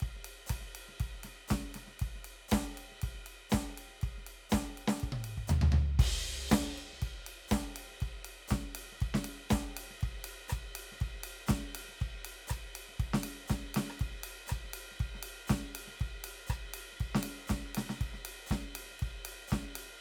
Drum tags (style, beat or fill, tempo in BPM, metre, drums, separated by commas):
disco, beat, 120 BPM, 4/4, crash, ride, hi-hat pedal, snare, cross-stick, high tom, floor tom, kick